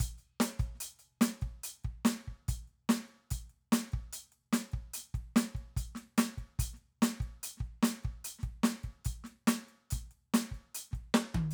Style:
rock